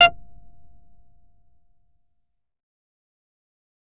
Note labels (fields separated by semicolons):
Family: bass; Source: synthesizer; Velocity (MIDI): 100; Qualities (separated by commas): fast decay, percussive